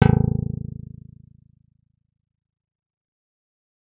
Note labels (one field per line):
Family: guitar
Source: acoustic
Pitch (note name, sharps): A0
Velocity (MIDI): 50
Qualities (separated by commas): fast decay, reverb